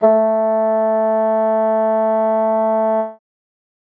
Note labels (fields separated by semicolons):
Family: reed; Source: acoustic; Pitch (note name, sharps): A3; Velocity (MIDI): 50